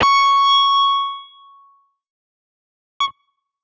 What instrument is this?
electronic guitar